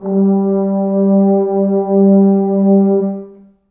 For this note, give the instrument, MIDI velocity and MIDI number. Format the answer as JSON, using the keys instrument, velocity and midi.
{"instrument": "acoustic brass instrument", "velocity": 50, "midi": 55}